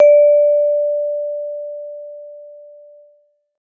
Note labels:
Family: mallet percussion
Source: acoustic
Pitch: D5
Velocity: 50

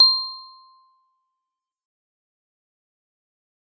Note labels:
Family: mallet percussion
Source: acoustic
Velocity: 100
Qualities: fast decay, percussive

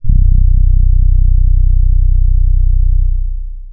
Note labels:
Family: keyboard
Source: electronic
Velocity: 127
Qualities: dark, long release

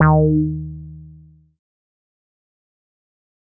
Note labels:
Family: bass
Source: synthesizer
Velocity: 25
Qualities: distorted, fast decay

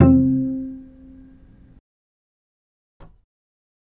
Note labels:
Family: bass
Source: electronic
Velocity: 25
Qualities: fast decay, reverb

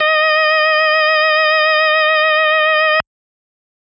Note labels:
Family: organ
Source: electronic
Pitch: D#5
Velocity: 25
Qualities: distorted

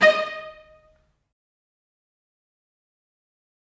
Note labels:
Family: string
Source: acoustic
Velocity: 25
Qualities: fast decay, percussive, reverb

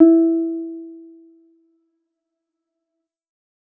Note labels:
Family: keyboard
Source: electronic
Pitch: E4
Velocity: 50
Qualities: dark

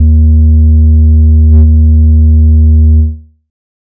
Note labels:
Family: bass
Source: synthesizer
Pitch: D#2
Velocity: 127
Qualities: dark

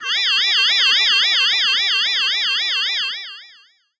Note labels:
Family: voice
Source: synthesizer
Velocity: 127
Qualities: bright, distorted, long release

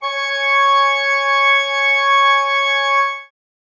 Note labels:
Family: organ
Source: acoustic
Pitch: C#5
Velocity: 127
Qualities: reverb

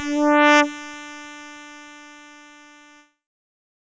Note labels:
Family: keyboard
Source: synthesizer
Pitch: D4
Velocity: 25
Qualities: bright, distorted

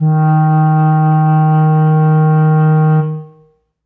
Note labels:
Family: reed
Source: acoustic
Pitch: D#3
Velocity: 25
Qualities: dark, reverb

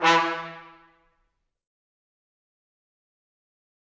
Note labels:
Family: brass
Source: acoustic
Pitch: E3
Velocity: 127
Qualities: fast decay, percussive, reverb

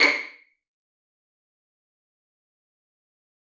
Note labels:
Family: string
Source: acoustic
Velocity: 75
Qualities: fast decay, percussive, reverb

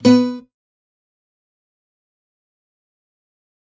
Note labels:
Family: guitar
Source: acoustic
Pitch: B3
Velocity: 127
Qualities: fast decay, percussive, reverb

